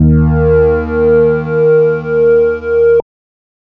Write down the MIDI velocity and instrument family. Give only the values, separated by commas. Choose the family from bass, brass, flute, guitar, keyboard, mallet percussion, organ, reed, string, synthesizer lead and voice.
127, bass